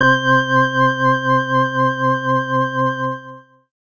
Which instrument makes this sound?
electronic organ